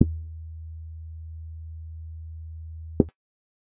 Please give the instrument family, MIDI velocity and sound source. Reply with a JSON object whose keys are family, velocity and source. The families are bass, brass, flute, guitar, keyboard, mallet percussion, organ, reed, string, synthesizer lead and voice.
{"family": "bass", "velocity": 25, "source": "synthesizer"}